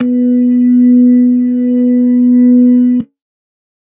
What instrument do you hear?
electronic organ